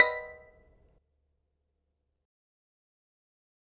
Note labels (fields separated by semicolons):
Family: mallet percussion; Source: acoustic; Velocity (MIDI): 75; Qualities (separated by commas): fast decay, percussive, reverb